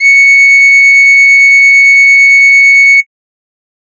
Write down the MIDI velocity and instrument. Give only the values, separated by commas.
127, synthesizer flute